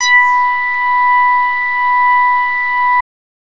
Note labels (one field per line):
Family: bass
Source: synthesizer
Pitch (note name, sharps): B5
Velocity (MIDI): 75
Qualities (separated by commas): distorted